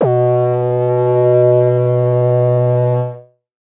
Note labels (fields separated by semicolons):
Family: synthesizer lead; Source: synthesizer; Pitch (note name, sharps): B2; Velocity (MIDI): 50; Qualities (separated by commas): distorted, multiphonic, non-linear envelope